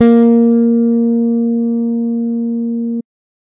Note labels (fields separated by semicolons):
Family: bass; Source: electronic; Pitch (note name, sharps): A#3; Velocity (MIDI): 100